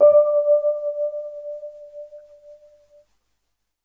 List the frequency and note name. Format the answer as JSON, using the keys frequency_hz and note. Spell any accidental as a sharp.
{"frequency_hz": 587.3, "note": "D5"}